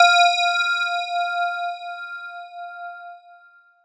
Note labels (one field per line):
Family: mallet percussion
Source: electronic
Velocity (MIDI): 75